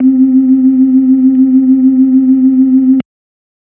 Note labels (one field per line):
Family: organ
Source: electronic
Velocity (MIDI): 25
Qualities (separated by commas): dark